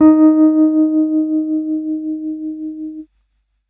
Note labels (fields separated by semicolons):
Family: keyboard; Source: electronic; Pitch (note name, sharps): D#4; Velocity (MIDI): 75